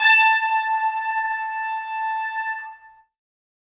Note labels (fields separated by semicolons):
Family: brass; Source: acoustic; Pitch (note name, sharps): A5; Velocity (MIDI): 100; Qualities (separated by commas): bright, reverb